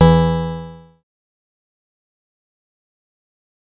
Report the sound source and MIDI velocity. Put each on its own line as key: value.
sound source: synthesizer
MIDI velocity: 75